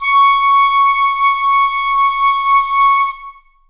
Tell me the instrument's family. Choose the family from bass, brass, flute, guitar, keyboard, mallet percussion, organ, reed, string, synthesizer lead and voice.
flute